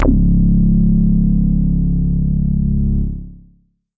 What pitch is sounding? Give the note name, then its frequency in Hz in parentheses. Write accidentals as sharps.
C#1 (34.65 Hz)